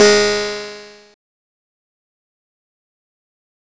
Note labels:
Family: guitar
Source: electronic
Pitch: G#3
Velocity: 50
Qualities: bright, distorted, fast decay

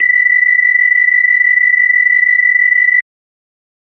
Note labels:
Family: organ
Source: electronic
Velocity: 50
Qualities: bright

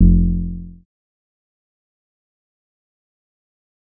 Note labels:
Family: synthesizer lead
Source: synthesizer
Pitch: F1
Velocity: 25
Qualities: fast decay

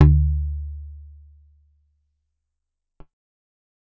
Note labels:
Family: guitar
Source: acoustic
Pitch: D2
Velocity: 25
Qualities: dark

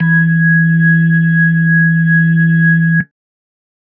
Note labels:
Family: organ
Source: electronic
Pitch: E3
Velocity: 100

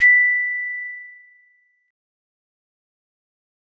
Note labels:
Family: mallet percussion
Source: acoustic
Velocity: 25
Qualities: fast decay

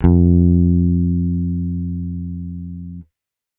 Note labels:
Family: bass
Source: electronic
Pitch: F2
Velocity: 50

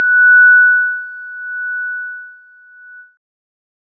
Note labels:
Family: keyboard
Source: electronic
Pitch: F#6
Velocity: 25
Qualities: multiphonic

